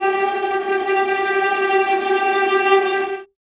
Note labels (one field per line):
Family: string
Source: acoustic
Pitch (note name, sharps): G4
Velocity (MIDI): 25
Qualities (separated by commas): bright, non-linear envelope, reverb